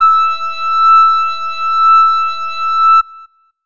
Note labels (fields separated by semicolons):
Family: flute; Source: acoustic; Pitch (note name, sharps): E6; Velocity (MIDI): 25